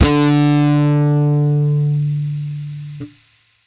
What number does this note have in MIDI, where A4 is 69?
50